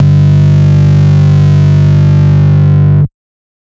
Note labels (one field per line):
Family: bass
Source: synthesizer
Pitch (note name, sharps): G1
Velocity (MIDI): 100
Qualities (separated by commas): bright, distorted, multiphonic